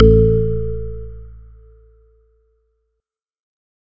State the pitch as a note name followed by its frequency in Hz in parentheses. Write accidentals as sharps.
A1 (55 Hz)